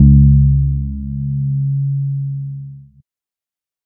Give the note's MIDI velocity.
100